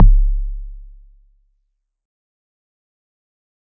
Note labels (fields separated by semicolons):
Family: mallet percussion; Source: acoustic; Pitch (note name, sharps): C#1; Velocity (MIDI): 50; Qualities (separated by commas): dark, fast decay